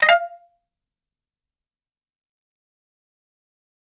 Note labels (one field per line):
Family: guitar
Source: acoustic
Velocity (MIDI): 25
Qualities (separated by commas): fast decay, percussive, reverb